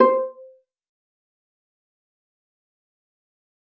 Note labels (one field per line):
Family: string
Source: acoustic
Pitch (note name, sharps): C5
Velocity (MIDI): 75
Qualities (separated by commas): fast decay, percussive, reverb